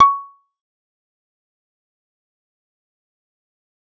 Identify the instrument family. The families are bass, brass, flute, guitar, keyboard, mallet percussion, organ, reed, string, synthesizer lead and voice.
bass